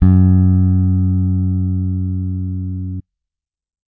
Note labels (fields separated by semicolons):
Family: bass; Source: electronic; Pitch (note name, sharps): F#2; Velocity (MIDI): 75